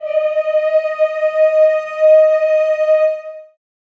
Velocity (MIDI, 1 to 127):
25